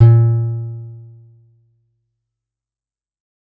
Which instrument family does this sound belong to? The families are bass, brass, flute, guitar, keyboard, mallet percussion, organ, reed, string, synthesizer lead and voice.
guitar